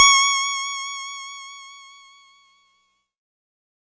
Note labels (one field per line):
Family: keyboard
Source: electronic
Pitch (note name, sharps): C#6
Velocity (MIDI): 75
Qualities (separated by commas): bright